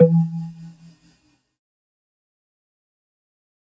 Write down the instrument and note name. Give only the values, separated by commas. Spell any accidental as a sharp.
synthesizer keyboard, E3